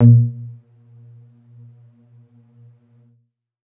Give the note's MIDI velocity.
127